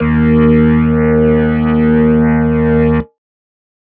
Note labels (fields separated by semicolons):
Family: organ; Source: electronic; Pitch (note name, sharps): D#2; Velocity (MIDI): 50